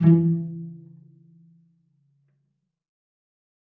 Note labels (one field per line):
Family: string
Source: acoustic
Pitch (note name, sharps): E3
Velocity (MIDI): 25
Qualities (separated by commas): dark, fast decay, reverb